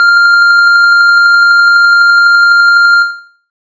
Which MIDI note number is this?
89